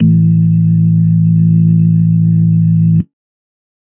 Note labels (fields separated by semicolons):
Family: organ; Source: electronic; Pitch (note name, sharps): A1; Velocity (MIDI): 100; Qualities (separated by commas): dark